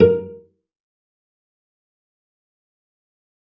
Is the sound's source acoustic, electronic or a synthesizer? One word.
acoustic